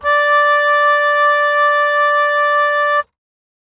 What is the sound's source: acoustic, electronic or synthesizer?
acoustic